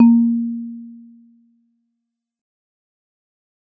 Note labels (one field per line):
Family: mallet percussion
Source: acoustic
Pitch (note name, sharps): A#3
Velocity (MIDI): 25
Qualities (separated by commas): fast decay